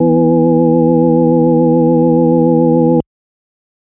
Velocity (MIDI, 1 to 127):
75